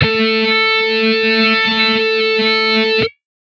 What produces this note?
electronic guitar